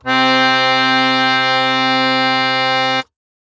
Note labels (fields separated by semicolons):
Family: keyboard; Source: acoustic; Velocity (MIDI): 50; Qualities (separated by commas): bright